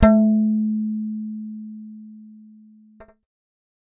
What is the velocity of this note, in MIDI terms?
75